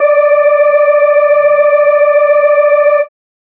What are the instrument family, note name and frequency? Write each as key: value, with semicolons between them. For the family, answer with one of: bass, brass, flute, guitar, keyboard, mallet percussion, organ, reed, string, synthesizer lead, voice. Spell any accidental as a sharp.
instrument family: organ; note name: D5; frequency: 587.3 Hz